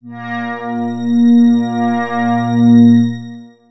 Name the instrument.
synthesizer lead